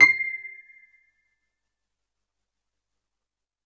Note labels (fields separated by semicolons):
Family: keyboard; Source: electronic; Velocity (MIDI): 127; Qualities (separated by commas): percussive